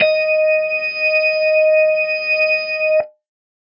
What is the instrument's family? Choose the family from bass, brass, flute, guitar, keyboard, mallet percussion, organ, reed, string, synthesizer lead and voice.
organ